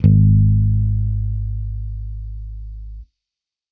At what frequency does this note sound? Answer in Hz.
51.91 Hz